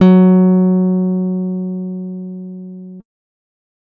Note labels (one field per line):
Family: guitar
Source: acoustic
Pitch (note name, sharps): F#3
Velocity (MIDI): 75